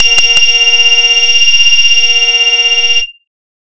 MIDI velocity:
127